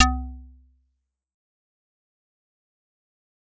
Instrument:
acoustic mallet percussion instrument